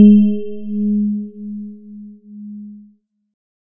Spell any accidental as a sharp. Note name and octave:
G#3